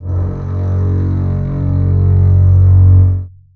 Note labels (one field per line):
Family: string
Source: acoustic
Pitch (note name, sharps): F#1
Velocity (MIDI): 75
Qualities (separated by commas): long release, reverb